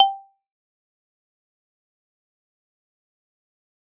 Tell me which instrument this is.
acoustic mallet percussion instrument